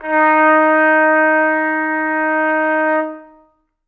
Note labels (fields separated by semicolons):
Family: brass; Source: acoustic; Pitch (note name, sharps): D#4; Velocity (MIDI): 25; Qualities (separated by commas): reverb